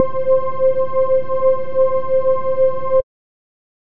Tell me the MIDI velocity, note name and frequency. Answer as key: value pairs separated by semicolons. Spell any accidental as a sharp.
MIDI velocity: 127; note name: C5; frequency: 523.3 Hz